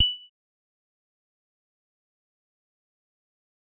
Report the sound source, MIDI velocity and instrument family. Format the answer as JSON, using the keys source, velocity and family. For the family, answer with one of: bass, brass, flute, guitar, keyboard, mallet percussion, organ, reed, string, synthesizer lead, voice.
{"source": "synthesizer", "velocity": 50, "family": "bass"}